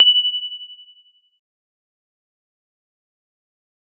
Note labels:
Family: keyboard; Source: electronic; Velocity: 75; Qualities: bright, fast decay

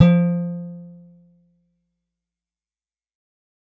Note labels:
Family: guitar; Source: acoustic; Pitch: F3; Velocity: 25; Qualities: fast decay

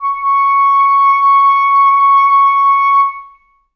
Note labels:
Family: reed; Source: acoustic; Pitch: C#6; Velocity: 50; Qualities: reverb

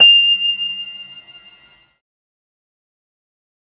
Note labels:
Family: keyboard; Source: electronic; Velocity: 75; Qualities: bright, fast decay

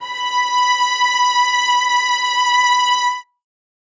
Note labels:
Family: string; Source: acoustic; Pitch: B5; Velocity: 75; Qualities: reverb

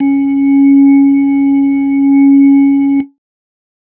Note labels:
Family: keyboard; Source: electronic; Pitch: C#4; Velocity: 100

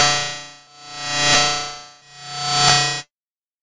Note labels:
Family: guitar; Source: electronic; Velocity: 25

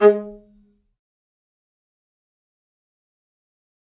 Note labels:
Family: string; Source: acoustic; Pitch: G#3; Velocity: 25; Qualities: fast decay, percussive, reverb

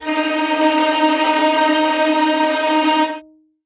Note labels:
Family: string; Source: acoustic; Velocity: 75; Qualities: bright, non-linear envelope, reverb

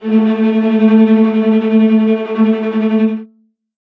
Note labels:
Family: string; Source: acoustic; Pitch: A3; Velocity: 100; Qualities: non-linear envelope, reverb

